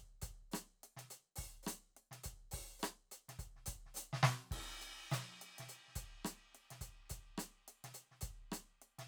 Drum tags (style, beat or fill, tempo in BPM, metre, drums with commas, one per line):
soul
beat
105 BPM
4/4
crash, closed hi-hat, open hi-hat, hi-hat pedal, snare, cross-stick, kick